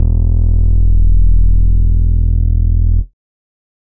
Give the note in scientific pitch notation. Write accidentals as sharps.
E1